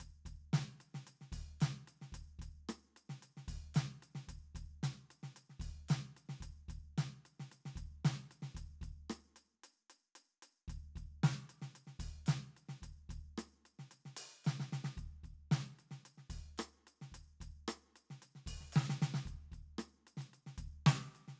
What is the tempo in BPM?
112 BPM